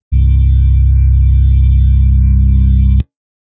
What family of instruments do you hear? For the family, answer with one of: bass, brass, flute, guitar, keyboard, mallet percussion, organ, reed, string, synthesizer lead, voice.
organ